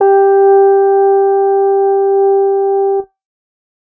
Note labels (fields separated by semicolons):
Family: guitar; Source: electronic; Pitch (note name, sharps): G4; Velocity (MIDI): 50; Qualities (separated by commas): reverb